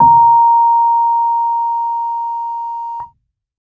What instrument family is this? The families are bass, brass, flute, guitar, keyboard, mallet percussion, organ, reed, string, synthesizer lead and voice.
keyboard